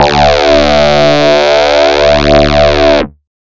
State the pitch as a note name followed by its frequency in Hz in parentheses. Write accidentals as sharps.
D2 (73.42 Hz)